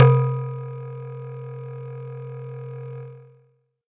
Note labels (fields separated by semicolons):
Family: mallet percussion; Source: acoustic; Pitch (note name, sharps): C3; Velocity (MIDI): 100; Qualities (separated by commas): distorted